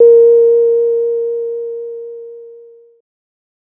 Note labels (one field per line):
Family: bass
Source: synthesizer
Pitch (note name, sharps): A#4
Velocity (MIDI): 25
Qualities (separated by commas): distorted